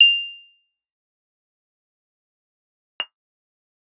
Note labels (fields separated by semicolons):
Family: guitar; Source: electronic; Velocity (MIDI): 50; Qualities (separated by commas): bright, fast decay, percussive